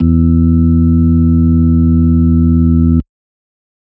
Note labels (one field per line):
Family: organ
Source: electronic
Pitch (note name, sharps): E2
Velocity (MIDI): 50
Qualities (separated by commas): dark